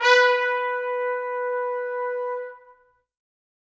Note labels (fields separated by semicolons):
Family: brass; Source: acoustic; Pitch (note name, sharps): B4; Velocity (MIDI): 75; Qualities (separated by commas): bright, reverb